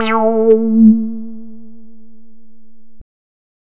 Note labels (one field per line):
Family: bass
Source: synthesizer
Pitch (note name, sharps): A3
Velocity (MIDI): 75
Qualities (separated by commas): distorted